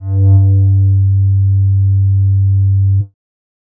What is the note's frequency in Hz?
98 Hz